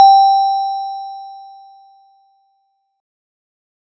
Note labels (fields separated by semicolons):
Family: mallet percussion; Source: acoustic; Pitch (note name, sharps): G5; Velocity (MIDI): 25